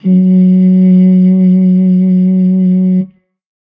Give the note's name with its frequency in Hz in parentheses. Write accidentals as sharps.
F#3 (185 Hz)